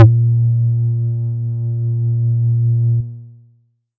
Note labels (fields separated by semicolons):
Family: bass; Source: synthesizer; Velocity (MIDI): 25; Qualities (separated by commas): multiphonic